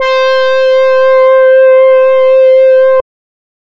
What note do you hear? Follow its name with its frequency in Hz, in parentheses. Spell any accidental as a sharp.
C5 (523.3 Hz)